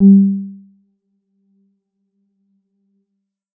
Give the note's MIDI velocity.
25